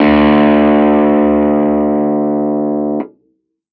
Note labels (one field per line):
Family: keyboard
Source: electronic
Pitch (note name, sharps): D2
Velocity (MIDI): 100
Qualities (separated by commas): distorted